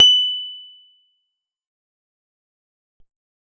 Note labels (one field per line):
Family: guitar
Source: acoustic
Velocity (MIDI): 127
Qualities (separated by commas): bright, fast decay, percussive